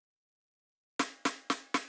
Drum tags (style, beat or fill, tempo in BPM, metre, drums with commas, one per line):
gospel
fill
120 BPM
4/4
snare